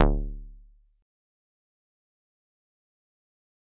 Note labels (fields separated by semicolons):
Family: mallet percussion; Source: acoustic; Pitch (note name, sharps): D1; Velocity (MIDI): 50; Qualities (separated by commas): fast decay, percussive